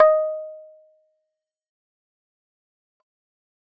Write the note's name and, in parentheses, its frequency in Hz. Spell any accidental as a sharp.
D#5 (622.3 Hz)